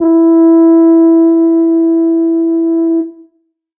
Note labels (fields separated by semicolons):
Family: brass; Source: acoustic; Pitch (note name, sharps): E4; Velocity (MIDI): 100